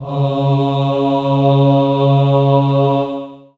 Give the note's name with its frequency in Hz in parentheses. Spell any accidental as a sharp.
C#3 (138.6 Hz)